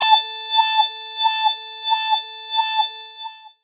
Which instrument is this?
synthesizer voice